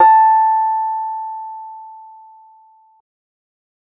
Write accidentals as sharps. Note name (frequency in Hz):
A5 (880 Hz)